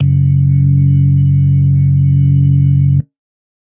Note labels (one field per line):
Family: organ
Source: electronic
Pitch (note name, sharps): F#1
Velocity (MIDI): 75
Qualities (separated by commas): dark